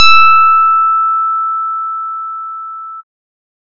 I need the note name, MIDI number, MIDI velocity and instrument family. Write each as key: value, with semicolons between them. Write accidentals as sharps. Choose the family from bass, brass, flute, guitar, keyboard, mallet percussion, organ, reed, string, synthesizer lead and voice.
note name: E6; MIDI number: 88; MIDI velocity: 50; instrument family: bass